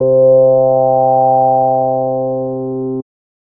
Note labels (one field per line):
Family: bass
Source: synthesizer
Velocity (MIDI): 25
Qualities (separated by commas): distorted